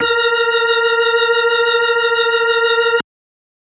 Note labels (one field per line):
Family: organ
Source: electronic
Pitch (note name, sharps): A#4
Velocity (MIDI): 127